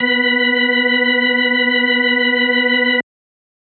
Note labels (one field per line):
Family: organ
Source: electronic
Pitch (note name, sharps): B3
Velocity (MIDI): 127